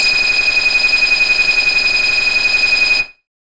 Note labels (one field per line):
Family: bass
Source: synthesizer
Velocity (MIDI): 25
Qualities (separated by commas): bright, distorted